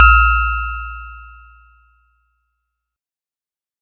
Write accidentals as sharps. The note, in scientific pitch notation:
A#1